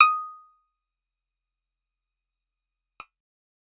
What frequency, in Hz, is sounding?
1245 Hz